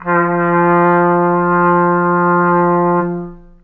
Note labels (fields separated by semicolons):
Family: brass; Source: acoustic; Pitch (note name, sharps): F3; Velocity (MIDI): 25; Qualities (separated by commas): long release, reverb